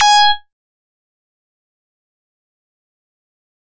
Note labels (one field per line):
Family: bass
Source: synthesizer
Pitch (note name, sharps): G#5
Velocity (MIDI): 127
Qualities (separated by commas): fast decay, percussive